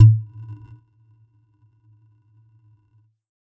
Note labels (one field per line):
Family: mallet percussion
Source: electronic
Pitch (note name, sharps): A2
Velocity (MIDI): 25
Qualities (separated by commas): dark, non-linear envelope, percussive